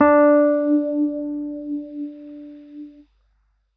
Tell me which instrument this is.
electronic keyboard